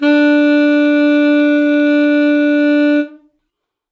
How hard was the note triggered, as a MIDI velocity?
75